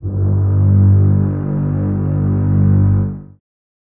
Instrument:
acoustic string instrument